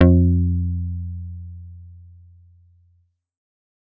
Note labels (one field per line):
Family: guitar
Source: electronic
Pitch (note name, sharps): F2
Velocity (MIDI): 50